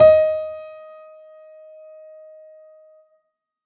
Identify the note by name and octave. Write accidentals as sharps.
D#5